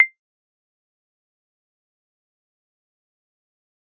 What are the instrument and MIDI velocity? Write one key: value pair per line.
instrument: acoustic mallet percussion instrument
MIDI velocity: 75